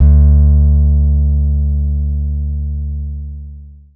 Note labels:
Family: guitar; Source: acoustic; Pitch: D2; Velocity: 50; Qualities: dark, long release

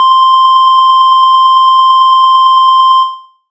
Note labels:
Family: bass; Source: synthesizer; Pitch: C6; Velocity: 100

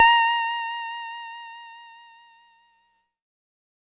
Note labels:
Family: keyboard; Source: electronic; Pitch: A#5; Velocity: 50; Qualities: bright

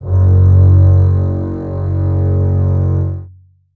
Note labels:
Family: string; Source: acoustic; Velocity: 25; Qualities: long release, reverb

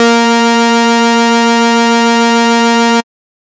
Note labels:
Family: bass; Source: synthesizer; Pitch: A#3; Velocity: 75; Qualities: bright, distorted

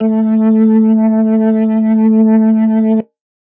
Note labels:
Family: organ; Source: electronic; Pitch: A3; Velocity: 50

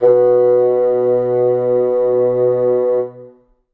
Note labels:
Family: reed; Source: acoustic; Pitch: B2; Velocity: 50; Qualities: reverb

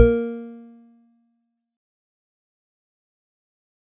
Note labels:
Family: mallet percussion; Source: acoustic; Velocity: 100; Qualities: fast decay, percussive

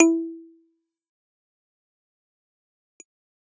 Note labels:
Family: keyboard; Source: electronic; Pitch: E4; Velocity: 75; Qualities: fast decay, percussive

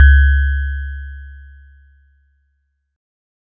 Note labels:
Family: mallet percussion; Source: acoustic; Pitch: C#2; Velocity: 25

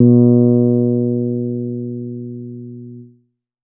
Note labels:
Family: bass; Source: synthesizer; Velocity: 100

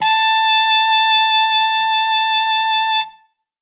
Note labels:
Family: brass; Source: acoustic; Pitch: A5; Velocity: 50

